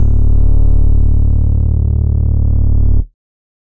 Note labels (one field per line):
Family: bass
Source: synthesizer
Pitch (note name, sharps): D1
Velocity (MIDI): 75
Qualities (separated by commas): distorted, multiphonic, tempo-synced